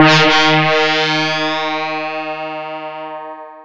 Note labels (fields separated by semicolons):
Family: mallet percussion; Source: electronic; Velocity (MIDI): 75; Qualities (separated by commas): bright, distorted, long release, non-linear envelope